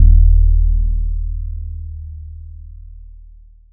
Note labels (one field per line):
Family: mallet percussion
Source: electronic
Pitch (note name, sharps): D#1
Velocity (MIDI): 25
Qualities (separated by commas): long release